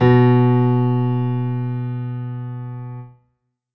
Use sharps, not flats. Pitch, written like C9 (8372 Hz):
B2 (123.5 Hz)